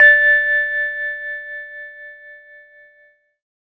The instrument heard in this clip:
electronic keyboard